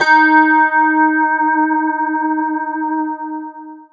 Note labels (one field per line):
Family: guitar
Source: electronic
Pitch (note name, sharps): D#4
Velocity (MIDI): 127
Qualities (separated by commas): long release, multiphonic, non-linear envelope